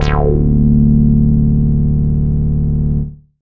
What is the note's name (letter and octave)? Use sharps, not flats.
D0